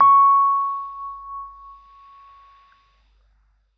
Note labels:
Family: keyboard; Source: electronic; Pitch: C#6; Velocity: 50

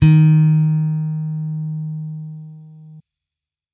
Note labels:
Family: bass; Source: electronic; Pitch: D#3; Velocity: 50

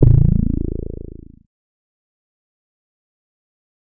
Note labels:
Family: bass; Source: synthesizer; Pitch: A0; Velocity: 127; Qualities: distorted, fast decay

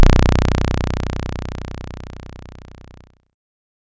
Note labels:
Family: bass; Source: synthesizer; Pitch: B0; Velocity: 25; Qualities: bright, distorted

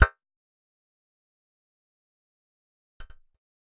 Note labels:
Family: bass; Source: synthesizer; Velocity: 50; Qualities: fast decay, percussive

